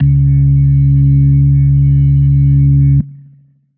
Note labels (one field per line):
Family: organ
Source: electronic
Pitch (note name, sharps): C#2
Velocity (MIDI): 75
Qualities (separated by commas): dark